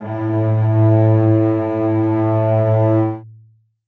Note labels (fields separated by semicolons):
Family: string; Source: acoustic; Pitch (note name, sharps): A2; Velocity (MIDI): 25; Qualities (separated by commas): reverb